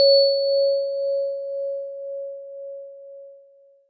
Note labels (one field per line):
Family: mallet percussion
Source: acoustic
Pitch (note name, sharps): C#5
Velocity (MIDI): 127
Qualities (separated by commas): bright